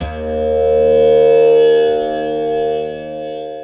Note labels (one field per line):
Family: guitar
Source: acoustic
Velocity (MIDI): 100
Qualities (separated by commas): long release, multiphonic, reverb